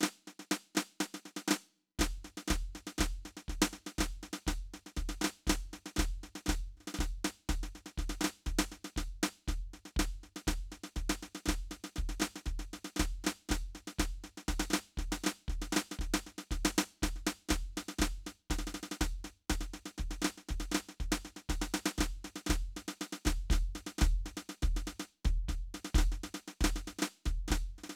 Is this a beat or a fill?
beat